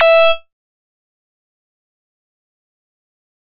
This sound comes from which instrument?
synthesizer bass